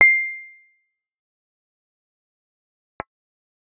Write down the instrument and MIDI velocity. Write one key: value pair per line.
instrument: synthesizer bass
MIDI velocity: 50